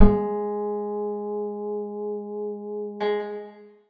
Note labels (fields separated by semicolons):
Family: guitar; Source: acoustic; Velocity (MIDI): 127; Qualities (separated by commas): percussive, reverb